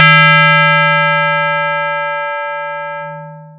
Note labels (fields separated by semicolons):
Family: mallet percussion; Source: acoustic; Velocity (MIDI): 100; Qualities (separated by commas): distorted, long release